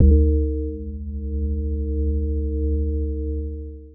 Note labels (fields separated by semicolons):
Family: mallet percussion; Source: synthesizer; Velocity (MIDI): 100; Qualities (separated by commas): long release, multiphonic